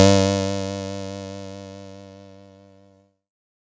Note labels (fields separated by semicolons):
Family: keyboard; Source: electronic; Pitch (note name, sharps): G2; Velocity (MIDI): 50; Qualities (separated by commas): bright